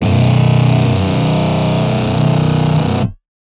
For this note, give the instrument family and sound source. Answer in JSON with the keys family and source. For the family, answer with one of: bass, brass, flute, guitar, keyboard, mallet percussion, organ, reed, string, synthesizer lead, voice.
{"family": "guitar", "source": "electronic"}